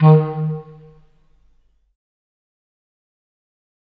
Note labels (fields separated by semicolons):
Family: reed; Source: acoustic; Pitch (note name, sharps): D#3; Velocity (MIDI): 50; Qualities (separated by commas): fast decay, reverb